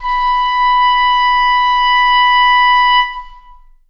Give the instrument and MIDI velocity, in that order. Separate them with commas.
acoustic reed instrument, 50